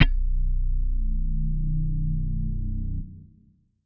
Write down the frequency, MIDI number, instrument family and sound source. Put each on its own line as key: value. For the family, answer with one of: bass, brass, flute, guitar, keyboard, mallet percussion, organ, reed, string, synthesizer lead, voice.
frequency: 30.87 Hz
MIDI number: 23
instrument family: guitar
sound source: electronic